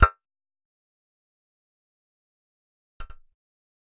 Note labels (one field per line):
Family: bass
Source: synthesizer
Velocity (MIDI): 25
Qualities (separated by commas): fast decay, percussive